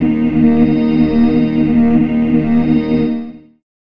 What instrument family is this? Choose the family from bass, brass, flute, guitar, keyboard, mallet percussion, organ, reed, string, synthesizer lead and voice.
organ